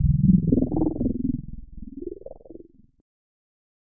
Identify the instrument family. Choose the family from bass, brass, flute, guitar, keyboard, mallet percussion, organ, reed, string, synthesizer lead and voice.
keyboard